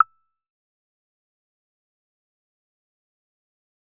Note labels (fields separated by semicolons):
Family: bass; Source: synthesizer; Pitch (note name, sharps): E6; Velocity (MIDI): 75; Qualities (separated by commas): fast decay, percussive